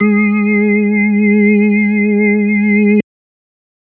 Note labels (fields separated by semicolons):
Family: organ; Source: electronic; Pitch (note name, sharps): G#3; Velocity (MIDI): 75